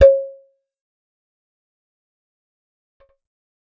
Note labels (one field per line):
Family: bass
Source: synthesizer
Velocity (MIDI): 127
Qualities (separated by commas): fast decay, percussive